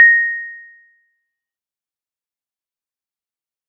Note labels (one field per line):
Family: mallet percussion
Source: acoustic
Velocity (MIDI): 127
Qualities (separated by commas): fast decay, percussive